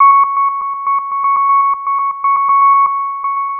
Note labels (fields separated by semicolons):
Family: synthesizer lead; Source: synthesizer; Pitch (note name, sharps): C#6; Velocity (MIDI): 127; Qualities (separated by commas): long release, tempo-synced